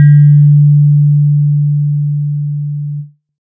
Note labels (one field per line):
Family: synthesizer lead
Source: synthesizer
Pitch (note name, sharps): D3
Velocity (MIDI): 25